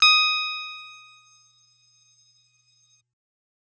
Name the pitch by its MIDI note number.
87